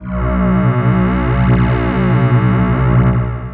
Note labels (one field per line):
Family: voice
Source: synthesizer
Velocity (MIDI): 75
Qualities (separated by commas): distorted, long release